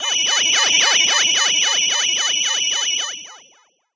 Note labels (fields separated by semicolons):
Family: voice; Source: synthesizer; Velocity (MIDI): 50; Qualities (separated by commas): bright, distorted, long release